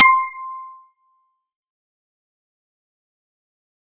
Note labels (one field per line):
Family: guitar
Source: synthesizer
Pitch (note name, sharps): C6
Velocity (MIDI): 127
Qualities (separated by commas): fast decay, percussive